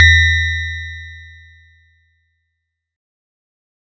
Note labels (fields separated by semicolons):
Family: mallet percussion; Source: acoustic; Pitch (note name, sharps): E2; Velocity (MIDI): 75; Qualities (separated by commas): bright